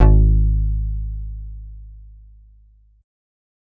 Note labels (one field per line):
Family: bass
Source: synthesizer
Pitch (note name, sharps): G#1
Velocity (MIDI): 25